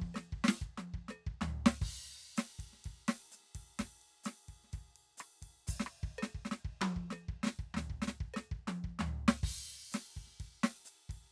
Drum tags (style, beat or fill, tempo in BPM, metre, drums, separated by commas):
bossa nova, beat, 127 BPM, 4/4, crash, ride, hi-hat pedal, percussion, snare, cross-stick, high tom, floor tom, kick